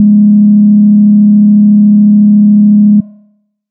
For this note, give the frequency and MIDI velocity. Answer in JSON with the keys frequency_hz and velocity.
{"frequency_hz": 207.7, "velocity": 25}